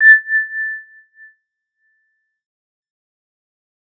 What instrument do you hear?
synthesizer bass